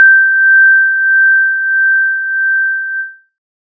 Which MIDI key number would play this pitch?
91